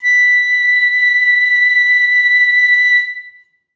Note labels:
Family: flute; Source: acoustic; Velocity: 100; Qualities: reverb

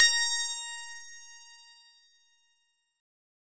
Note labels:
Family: synthesizer lead; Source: synthesizer; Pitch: A#5; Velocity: 127; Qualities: bright, distorted

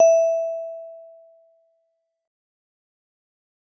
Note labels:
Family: mallet percussion; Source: acoustic; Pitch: E5; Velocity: 75; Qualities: fast decay

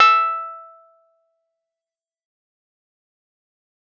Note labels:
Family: keyboard; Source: electronic; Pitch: E6; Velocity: 127; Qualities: fast decay, percussive

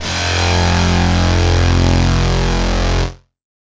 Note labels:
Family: guitar; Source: electronic; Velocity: 25

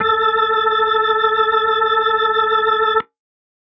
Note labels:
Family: organ; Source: electronic; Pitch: A4; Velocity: 75; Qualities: reverb

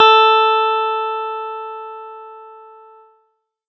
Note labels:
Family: keyboard; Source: electronic; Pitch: A4; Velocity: 25

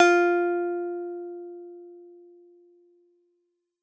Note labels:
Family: guitar; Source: synthesizer; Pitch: F4; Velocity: 127

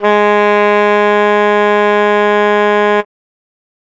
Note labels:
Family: reed; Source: acoustic; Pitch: G#3; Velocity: 100

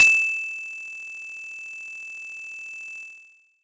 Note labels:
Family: mallet percussion; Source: acoustic; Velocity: 100; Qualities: bright, distorted

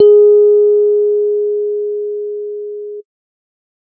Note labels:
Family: keyboard; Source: electronic; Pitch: G#4; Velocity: 127

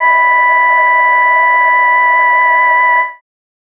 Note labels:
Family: voice; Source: synthesizer; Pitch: B5; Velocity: 100

